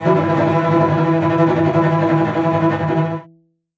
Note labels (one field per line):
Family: string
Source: acoustic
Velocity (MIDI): 127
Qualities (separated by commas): non-linear envelope, reverb